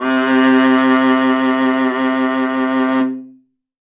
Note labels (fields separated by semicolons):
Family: string; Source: acoustic; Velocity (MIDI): 100; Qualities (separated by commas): reverb